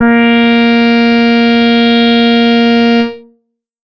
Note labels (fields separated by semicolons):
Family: bass; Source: synthesizer; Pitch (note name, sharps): A#3; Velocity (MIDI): 25; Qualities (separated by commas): distorted